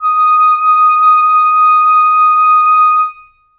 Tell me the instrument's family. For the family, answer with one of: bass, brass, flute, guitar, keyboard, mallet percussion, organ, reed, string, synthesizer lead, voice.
reed